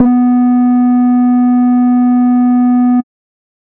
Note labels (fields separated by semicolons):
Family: bass; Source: synthesizer; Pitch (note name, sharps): B3; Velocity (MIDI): 25; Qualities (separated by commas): dark, distorted, tempo-synced